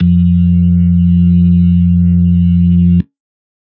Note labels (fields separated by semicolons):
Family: organ; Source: electronic; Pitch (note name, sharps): F2; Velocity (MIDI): 25; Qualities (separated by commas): dark